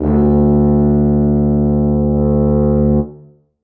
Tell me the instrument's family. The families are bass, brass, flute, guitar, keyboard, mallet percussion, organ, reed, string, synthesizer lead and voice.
brass